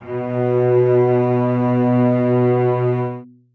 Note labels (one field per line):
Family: string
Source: acoustic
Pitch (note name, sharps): B2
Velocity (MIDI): 75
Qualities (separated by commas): reverb